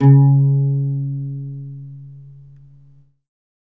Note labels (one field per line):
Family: guitar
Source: acoustic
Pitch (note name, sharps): C#3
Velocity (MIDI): 25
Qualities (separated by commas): reverb